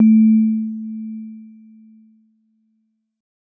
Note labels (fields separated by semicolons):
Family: keyboard; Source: electronic; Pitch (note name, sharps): A3; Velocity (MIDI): 25; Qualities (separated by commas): dark